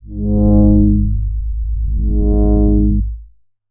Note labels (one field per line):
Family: bass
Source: synthesizer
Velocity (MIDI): 25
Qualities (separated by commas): distorted, tempo-synced